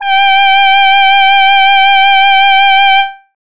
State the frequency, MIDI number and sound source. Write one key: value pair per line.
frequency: 784 Hz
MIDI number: 79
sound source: synthesizer